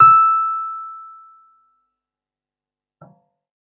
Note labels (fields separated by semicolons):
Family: keyboard; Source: electronic; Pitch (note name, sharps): E6; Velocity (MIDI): 100; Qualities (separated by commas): fast decay